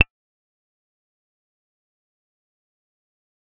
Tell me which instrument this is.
synthesizer bass